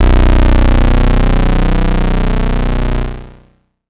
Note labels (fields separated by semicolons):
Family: bass; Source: synthesizer; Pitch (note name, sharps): B0; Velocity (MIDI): 75; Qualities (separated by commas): bright, distorted, long release